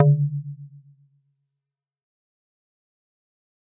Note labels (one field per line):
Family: mallet percussion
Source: acoustic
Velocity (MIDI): 100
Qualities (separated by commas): fast decay, percussive